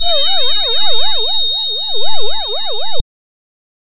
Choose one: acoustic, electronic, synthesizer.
synthesizer